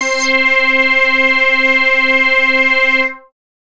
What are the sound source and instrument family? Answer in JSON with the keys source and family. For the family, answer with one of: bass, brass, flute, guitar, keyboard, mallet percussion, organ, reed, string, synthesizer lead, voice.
{"source": "synthesizer", "family": "bass"}